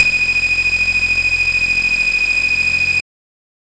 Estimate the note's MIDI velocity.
75